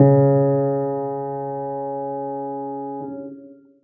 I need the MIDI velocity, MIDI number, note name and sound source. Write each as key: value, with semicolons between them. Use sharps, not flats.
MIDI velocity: 25; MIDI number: 49; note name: C#3; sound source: acoustic